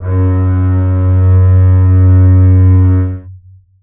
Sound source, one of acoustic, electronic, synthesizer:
acoustic